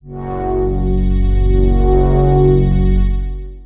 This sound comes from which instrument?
synthesizer lead